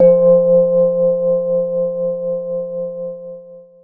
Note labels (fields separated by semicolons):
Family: keyboard; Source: electronic; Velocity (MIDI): 127; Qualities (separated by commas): long release, reverb